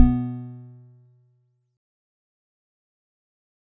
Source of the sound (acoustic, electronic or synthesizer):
acoustic